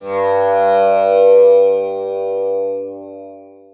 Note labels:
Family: guitar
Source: acoustic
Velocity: 25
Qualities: bright, long release, reverb

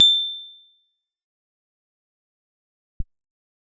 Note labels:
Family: guitar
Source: electronic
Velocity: 25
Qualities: bright, fast decay, percussive

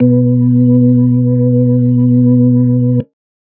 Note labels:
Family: organ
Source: electronic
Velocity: 127

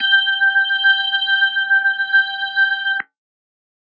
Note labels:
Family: organ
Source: electronic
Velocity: 50

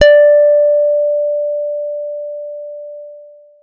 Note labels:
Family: guitar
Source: electronic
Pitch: D5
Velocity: 50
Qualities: long release

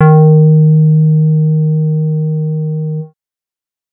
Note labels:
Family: bass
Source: synthesizer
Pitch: D#3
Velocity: 127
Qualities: dark

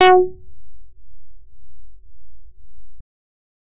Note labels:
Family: bass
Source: synthesizer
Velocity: 127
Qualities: distorted

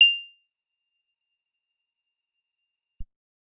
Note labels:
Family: guitar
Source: acoustic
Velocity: 127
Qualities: bright, percussive

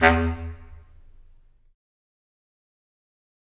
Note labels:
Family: reed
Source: acoustic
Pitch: E2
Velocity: 75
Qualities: fast decay, reverb

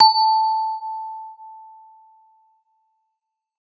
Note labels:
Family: mallet percussion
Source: acoustic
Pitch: A5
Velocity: 100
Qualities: non-linear envelope

